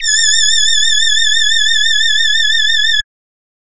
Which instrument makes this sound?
synthesizer voice